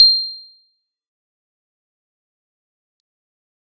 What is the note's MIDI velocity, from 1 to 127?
100